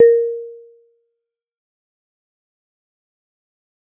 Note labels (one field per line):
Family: mallet percussion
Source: acoustic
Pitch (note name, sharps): A#4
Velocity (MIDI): 127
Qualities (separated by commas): fast decay, percussive